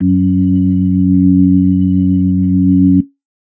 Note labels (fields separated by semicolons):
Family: organ; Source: electronic; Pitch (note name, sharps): F#2; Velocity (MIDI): 127; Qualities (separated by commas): dark